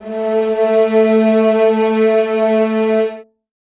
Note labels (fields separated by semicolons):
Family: string; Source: acoustic; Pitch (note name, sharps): A3; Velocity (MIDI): 50; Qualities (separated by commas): reverb